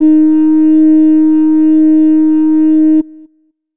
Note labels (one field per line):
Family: flute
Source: acoustic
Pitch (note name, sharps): D#4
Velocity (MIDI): 75